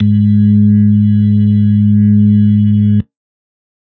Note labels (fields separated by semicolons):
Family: organ; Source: electronic; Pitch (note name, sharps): G#2; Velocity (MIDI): 75